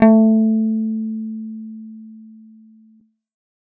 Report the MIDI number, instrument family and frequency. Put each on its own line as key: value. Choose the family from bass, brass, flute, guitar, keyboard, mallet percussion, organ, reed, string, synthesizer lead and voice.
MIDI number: 57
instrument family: bass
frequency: 220 Hz